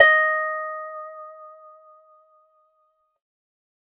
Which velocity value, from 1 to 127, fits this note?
127